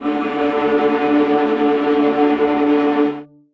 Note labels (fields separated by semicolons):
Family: string; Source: acoustic; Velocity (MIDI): 50; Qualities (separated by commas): non-linear envelope, reverb